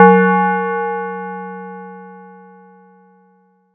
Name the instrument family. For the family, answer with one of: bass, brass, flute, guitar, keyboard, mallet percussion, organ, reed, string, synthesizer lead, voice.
mallet percussion